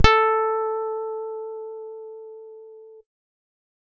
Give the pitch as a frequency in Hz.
440 Hz